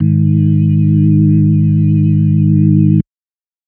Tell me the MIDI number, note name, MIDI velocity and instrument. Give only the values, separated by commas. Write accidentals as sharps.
32, G#1, 100, electronic organ